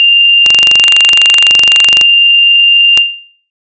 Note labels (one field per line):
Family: bass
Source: synthesizer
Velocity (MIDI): 25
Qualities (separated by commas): bright